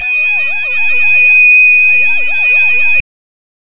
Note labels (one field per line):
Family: reed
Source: synthesizer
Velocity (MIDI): 127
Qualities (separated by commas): bright, distorted, non-linear envelope